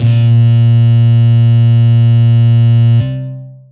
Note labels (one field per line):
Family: guitar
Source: electronic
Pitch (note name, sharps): A#2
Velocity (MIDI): 25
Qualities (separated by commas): bright, distorted, long release